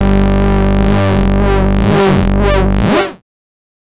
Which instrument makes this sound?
synthesizer bass